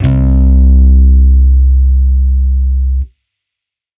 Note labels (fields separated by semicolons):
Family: bass; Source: electronic; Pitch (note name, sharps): C2; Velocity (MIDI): 75; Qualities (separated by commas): distorted